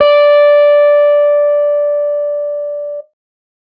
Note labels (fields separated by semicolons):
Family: guitar; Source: electronic; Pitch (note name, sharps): D5; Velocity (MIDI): 25; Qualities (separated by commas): distorted